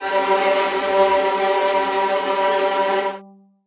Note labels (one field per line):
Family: string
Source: acoustic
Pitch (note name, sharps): G3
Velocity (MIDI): 50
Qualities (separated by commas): non-linear envelope, reverb